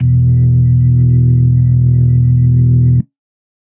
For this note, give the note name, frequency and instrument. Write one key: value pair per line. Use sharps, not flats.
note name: E1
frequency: 41.2 Hz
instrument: electronic organ